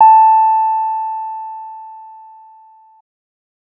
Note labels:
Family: bass; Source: synthesizer; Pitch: A5; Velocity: 25

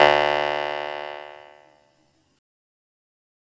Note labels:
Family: keyboard; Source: electronic; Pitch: D2; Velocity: 127; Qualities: bright, distorted, fast decay

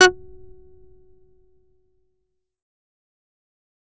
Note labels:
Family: bass; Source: synthesizer; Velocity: 127; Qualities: distorted, fast decay, percussive

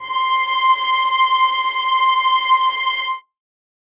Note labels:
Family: string; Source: acoustic; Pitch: C6; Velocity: 25; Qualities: reverb

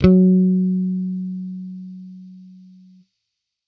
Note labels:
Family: bass; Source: electronic; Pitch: F#3; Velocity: 50; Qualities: distorted

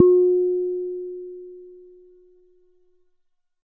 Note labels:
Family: bass; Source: synthesizer; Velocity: 25

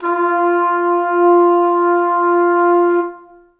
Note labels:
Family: brass; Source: acoustic; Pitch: F4; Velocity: 25; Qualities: reverb

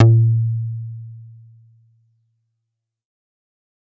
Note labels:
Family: bass; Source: synthesizer; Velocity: 25; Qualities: distorted

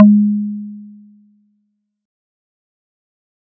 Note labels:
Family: mallet percussion; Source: acoustic; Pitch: G#3; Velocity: 25; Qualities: dark, fast decay

